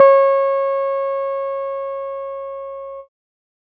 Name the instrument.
electronic keyboard